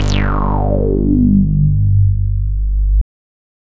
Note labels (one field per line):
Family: bass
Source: synthesizer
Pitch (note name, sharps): G1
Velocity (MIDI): 100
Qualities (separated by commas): bright, distorted